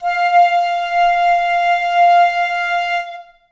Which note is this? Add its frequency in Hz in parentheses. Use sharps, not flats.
F5 (698.5 Hz)